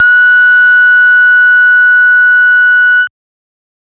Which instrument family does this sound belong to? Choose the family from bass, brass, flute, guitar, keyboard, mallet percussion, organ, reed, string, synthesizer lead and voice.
bass